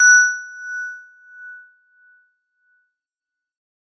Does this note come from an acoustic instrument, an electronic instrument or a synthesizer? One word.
acoustic